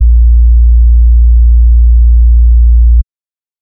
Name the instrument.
synthesizer bass